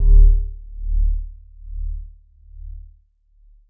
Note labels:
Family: mallet percussion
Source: electronic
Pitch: D1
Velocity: 50

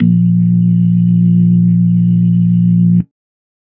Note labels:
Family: organ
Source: electronic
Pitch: A#1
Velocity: 50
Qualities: dark

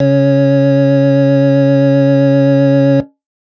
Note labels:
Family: organ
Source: electronic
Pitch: C#3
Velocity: 127

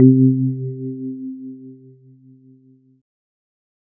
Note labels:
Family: keyboard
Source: electronic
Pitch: C3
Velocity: 75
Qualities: dark

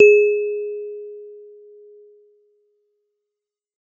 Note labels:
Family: mallet percussion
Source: acoustic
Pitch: G#4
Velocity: 100

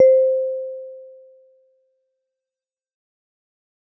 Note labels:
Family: mallet percussion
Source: acoustic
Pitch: C5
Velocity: 75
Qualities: fast decay

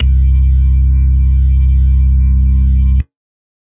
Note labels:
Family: organ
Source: electronic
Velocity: 100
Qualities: dark

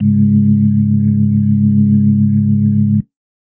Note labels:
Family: organ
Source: electronic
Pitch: C#1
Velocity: 100

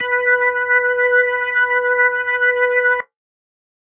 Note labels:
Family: organ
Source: electronic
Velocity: 25

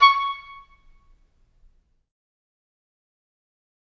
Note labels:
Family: reed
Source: acoustic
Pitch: C#6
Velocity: 25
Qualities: fast decay, percussive, reverb

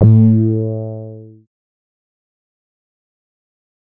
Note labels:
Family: bass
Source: synthesizer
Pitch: A2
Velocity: 75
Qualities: distorted, fast decay

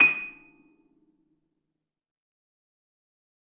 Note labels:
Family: string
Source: acoustic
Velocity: 75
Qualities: fast decay, percussive, reverb

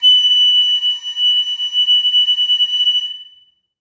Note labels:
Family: flute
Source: acoustic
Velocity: 25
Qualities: bright, reverb

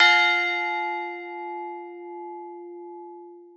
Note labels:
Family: mallet percussion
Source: acoustic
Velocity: 100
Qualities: reverb

